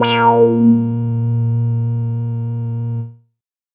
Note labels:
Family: bass; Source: synthesizer; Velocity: 50; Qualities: distorted, non-linear envelope

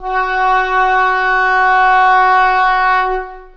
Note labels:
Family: reed; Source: acoustic; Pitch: F#4; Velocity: 50; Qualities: long release, reverb

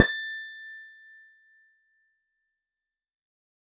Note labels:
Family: keyboard; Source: electronic; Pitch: A6; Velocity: 100; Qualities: fast decay

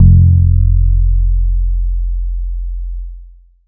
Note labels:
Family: bass; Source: synthesizer; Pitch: F1; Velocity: 25; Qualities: distorted, long release

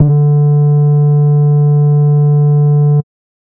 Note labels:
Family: bass; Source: synthesizer; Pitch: D3; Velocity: 75; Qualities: dark, distorted, tempo-synced

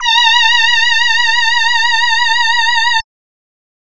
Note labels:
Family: voice; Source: synthesizer; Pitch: A#5; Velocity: 50

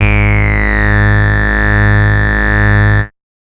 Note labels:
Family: bass; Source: synthesizer; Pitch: G#1; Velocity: 50; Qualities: bright, distorted, multiphonic

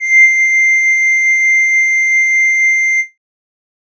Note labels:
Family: flute; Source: synthesizer; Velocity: 127; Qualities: distorted

